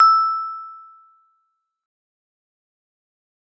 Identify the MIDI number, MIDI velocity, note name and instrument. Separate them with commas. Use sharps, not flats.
88, 100, E6, acoustic mallet percussion instrument